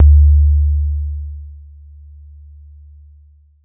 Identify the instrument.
electronic keyboard